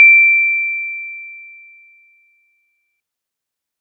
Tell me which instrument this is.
acoustic mallet percussion instrument